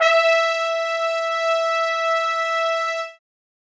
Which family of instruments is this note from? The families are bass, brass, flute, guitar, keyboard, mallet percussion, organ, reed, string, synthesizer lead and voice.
brass